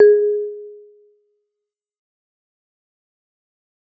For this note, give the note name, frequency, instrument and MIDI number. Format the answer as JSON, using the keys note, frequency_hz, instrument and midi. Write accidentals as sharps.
{"note": "G#4", "frequency_hz": 415.3, "instrument": "acoustic mallet percussion instrument", "midi": 68}